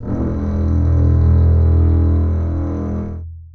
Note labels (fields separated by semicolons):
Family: string; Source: acoustic; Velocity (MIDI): 25; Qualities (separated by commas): long release, reverb